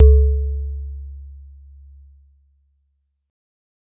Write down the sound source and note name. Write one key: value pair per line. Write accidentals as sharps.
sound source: acoustic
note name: C#2